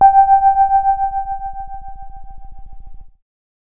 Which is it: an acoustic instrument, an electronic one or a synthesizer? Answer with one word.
electronic